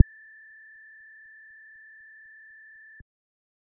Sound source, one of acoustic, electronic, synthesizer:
synthesizer